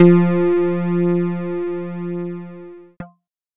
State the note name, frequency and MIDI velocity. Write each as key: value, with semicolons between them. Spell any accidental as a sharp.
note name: F3; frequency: 174.6 Hz; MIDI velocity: 75